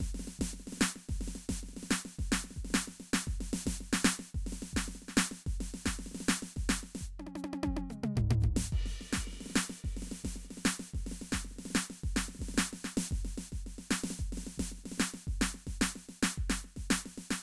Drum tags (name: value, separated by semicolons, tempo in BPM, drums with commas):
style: Brazilian baião; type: beat; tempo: 110 BPM; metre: 4/4; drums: ride, hi-hat pedal, snare, high tom, mid tom, floor tom, kick